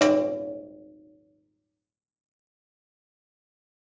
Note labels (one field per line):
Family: guitar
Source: acoustic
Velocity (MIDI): 100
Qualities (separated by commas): fast decay